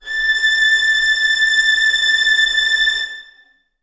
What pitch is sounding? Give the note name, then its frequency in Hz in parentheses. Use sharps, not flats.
A6 (1760 Hz)